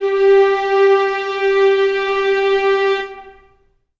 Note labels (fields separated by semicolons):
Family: string; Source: acoustic; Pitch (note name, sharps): G4; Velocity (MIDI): 25; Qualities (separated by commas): reverb